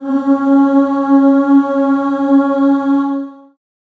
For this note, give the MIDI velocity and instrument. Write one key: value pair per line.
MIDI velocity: 50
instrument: acoustic voice